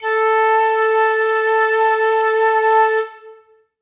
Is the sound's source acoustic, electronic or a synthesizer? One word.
acoustic